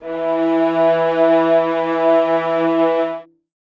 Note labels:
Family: string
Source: acoustic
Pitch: E3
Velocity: 75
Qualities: reverb

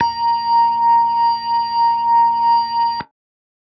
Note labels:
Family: organ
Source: electronic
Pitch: A#5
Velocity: 75

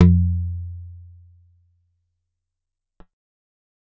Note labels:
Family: guitar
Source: acoustic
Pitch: F2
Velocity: 50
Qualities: dark, fast decay

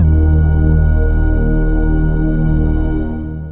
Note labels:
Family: synthesizer lead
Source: synthesizer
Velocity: 50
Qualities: long release

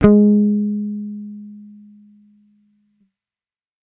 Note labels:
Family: bass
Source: electronic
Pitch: G#3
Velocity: 75

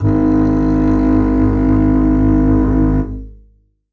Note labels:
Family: string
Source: acoustic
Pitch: G#1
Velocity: 75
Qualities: long release, reverb

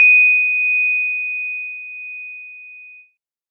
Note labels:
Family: keyboard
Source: electronic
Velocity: 100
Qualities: bright, multiphonic

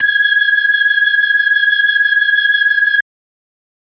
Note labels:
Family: organ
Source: electronic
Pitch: G#6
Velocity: 25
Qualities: bright

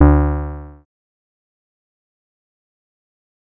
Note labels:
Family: synthesizer lead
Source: synthesizer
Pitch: D2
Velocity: 100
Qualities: distorted, fast decay

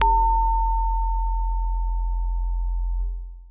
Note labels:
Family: keyboard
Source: acoustic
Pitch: F1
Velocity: 25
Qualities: long release

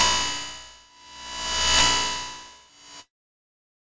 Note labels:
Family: guitar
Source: electronic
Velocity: 75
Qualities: bright, distorted

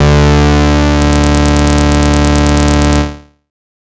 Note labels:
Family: bass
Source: synthesizer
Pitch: D2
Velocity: 75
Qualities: bright, distorted

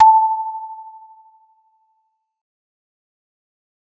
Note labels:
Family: mallet percussion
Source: acoustic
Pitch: A5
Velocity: 50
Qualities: fast decay

